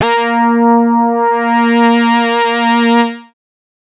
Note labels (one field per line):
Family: bass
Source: synthesizer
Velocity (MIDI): 75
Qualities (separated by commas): distorted, multiphonic